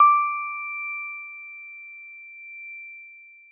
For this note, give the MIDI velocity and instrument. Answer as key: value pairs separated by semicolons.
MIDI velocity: 127; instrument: acoustic mallet percussion instrument